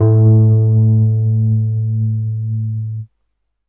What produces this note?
electronic keyboard